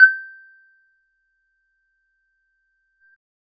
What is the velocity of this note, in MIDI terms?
25